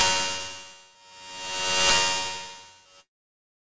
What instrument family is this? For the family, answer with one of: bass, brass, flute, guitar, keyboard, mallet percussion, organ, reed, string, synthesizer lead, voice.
guitar